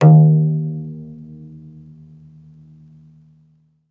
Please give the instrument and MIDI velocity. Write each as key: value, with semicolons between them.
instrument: acoustic guitar; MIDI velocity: 75